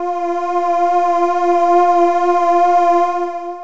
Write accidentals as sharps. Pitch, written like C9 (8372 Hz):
F4 (349.2 Hz)